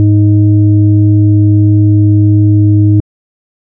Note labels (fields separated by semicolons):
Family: organ; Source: electronic; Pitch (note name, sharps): G#2; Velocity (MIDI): 50; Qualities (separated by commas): dark